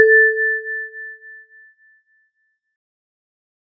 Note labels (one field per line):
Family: mallet percussion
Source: acoustic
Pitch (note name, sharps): A4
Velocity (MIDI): 25